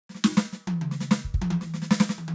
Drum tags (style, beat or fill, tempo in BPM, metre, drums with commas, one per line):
hip-hop
fill
100 BPM
4/4
snare, high tom, mid tom, kick